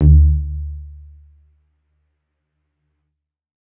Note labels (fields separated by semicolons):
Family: keyboard; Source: electronic; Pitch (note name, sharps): D2; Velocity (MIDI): 75